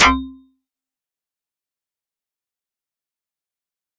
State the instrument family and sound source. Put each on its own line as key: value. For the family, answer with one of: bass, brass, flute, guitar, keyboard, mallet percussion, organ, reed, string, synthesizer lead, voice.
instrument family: mallet percussion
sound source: electronic